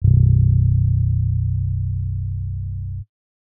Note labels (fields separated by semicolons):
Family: keyboard; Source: electronic; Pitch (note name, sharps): B0; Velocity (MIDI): 25